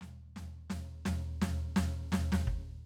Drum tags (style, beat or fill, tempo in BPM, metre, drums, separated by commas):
New Orleans funk, fill, 84 BPM, 4/4, hi-hat pedal, snare, floor tom, kick